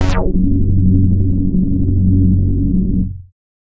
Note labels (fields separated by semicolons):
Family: bass; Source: synthesizer; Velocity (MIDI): 127; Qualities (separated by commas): bright, distorted